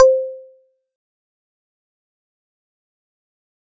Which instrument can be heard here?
acoustic mallet percussion instrument